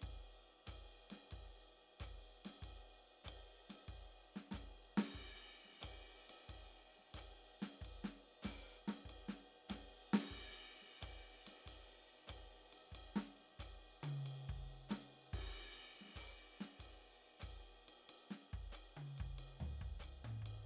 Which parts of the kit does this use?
ride, hi-hat pedal, snare, high tom, mid tom, floor tom and kick